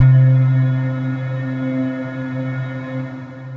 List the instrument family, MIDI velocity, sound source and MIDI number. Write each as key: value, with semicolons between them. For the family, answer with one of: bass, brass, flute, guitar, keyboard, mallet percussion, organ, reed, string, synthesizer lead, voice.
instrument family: guitar; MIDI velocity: 50; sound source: electronic; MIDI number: 48